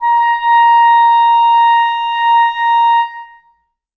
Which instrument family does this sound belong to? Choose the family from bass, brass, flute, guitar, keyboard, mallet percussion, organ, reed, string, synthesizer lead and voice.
reed